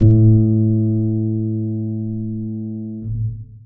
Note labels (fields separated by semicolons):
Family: keyboard; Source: acoustic; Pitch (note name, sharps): A2; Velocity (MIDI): 25; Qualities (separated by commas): dark, reverb